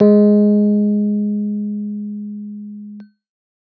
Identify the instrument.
electronic keyboard